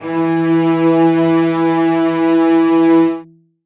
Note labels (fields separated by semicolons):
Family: string; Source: acoustic; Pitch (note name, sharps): E3; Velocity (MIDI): 100; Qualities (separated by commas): reverb